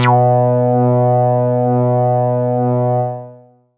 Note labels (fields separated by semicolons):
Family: bass; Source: synthesizer; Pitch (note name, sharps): B2; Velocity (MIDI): 127; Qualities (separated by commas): distorted, long release